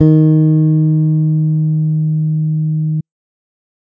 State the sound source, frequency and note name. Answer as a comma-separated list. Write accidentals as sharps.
electronic, 155.6 Hz, D#3